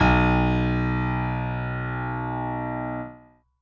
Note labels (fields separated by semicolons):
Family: keyboard; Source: acoustic; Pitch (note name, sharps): B1; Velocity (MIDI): 127